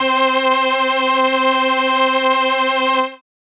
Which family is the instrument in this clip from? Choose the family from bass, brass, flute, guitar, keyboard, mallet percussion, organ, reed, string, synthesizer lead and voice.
keyboard